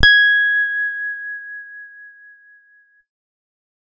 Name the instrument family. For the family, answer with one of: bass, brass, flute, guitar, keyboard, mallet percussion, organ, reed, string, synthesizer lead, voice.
guitar